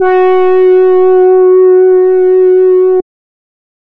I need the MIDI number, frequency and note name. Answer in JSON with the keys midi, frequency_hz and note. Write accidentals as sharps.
{"midi": 66, "frequency_hz": 370, "note": "F#4"}